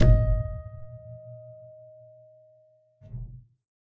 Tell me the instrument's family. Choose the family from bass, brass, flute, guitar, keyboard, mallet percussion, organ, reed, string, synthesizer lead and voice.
keyboard